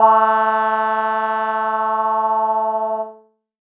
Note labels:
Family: keyboard; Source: electronic; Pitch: A3; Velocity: 50; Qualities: distorted, multiphonic

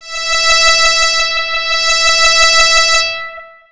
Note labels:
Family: bass; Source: synthesizer; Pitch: E5; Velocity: 127; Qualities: bright, distorted, long release, tempo-synced

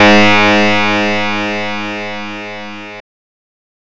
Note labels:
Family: guitar; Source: synthesizer; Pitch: G#2; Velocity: 50; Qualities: bright, distorted

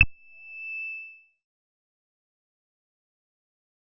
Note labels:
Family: bass; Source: synthesizer; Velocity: 50; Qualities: distorted, fast decay

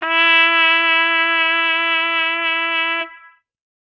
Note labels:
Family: brass; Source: acoustic; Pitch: E4; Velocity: 100; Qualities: distorted

